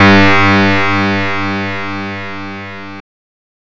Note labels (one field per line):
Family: guitar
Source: synthesizer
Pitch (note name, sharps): G2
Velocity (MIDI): 25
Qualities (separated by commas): bright, distorted